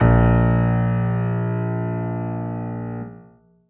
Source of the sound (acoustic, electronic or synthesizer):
acoustic